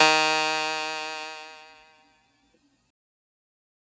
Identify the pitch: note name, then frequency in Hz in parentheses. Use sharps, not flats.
D#3 (155.6 Hz)